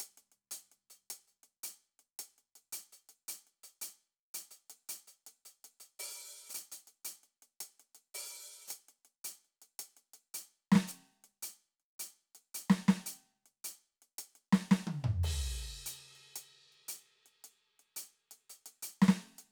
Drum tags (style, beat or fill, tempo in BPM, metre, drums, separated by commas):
rock, beat, 110 BPM, 4/4, crash, closed hi-hat, open hi-hat, hi-hat pedal, snare, high tom, mid tom